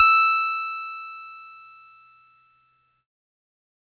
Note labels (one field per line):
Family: keyboard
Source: electronic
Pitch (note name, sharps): E6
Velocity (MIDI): 100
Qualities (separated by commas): bright, distorted